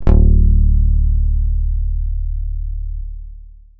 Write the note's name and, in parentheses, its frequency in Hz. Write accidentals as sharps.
D1 (36.71 Hz)